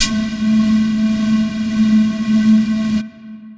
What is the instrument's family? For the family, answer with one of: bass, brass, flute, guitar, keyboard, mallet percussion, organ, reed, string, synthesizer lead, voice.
flute